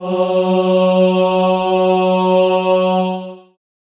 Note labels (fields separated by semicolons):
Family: voice; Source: acoustic; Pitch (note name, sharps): F#3; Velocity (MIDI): 75; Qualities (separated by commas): reverb